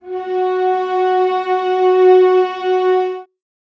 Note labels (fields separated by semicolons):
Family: string; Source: acoustic; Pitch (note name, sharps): F#4; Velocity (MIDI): 75; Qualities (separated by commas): reverb